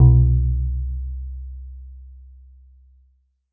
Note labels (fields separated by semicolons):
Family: guitar; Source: synthesizer; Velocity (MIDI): 75; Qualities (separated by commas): dark